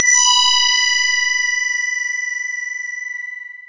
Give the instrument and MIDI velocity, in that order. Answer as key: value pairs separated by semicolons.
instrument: electronic mallet percussion instrument; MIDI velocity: 75